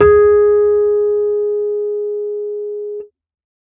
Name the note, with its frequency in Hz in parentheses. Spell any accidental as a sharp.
G#4 (415.3 Hz)